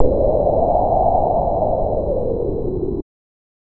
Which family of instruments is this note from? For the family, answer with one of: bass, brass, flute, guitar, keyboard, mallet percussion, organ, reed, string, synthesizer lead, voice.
bass